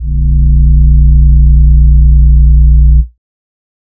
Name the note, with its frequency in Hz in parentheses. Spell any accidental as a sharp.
A#0 (29.14 Hz)